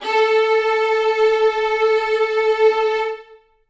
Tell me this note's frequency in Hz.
440 Hz